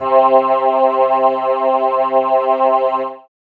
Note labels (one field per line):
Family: keyboard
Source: synthesizer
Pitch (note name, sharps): C3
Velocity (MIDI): 100